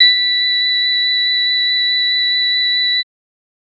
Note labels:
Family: organ; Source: electronic; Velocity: 100; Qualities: bright, multiphonic

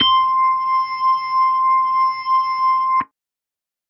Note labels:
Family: organ; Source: electronic; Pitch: C6; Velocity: 100

